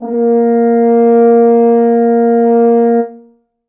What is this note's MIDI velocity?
75